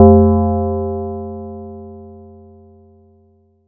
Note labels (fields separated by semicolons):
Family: mallet percussion; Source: acoustic; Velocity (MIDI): 50; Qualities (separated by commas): multiphonic